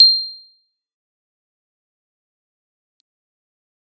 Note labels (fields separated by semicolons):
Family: keyboard; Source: electronic; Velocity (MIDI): 50; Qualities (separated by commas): bright, fast decay, percussive